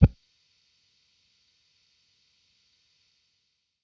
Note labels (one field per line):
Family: bass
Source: electronic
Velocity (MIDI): 25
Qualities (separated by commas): percussive